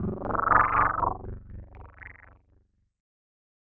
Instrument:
electronic keyboard